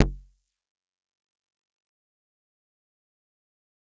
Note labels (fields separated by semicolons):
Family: mallet percussion; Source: acoustic; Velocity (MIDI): 25; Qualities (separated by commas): fast decay, multiphonic, percussive